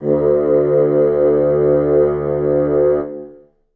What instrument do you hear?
acoustic reed instrument